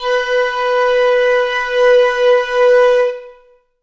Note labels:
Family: flute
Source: acoustic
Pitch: B4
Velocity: 75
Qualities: reverb

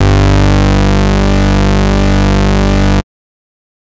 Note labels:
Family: bass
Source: synthesizer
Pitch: G1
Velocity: 100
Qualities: bright, distorted

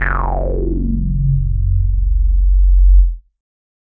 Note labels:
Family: bass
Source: synthesizer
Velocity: 50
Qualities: bright, distorted, non-linear envelope

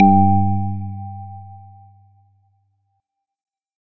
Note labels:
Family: organ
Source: electronic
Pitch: G2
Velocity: 50

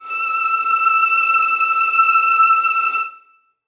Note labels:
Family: string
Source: acoustic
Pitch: E6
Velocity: 50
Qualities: bright, reverb

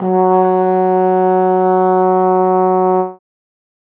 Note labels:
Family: brass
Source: acoustic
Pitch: F#3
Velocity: 50

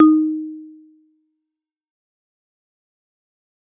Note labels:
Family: mallet percussion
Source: acoustic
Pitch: D#4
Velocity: 75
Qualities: fast decay, percussive

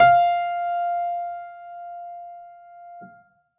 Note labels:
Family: keyboard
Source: acoustic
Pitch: F5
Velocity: 100

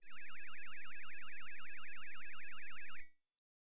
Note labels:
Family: voice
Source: synthesizer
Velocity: 50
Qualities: bright

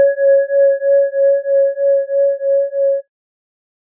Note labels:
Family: organ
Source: electronic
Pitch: C#5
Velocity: 100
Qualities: dark

